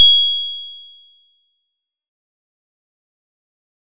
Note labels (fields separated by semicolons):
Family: guitar; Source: synthesizer; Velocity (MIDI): 50; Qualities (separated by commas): bright, fast decay